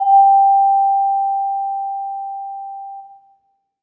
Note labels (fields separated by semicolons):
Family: mallet percussion; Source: acoustic; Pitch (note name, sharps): G5; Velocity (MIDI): 25; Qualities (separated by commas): reverb